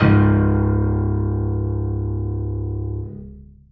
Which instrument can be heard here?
acoustic keyboard